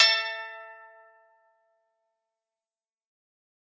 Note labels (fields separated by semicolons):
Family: guitar; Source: acoustic; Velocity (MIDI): 127; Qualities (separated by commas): fast decay, percussive